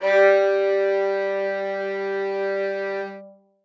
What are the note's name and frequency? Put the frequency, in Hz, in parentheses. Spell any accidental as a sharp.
G3 (196 Hz)